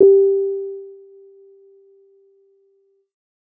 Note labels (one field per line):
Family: keyboard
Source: electronic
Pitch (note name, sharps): G4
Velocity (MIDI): 50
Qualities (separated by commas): dark